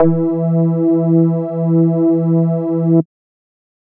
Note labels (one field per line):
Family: bass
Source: synthesizer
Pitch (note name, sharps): E3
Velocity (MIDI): 75